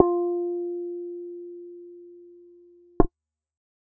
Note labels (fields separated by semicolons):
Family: bass; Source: synthesizer; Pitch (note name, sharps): F4; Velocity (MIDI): 50; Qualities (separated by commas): dark, reverb